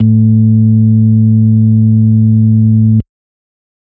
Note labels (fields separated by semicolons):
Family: organ; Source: electronic; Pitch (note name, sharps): A2; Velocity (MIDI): 100